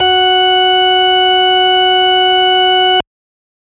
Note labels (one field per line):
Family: organ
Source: electronic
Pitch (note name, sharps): F#4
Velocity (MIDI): 127